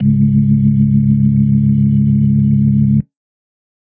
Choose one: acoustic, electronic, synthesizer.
electronic